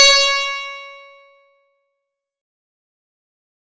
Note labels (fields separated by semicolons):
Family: guitar; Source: acoustic; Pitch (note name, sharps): C#5; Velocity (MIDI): 100; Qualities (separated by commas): bright, distorted, fast decay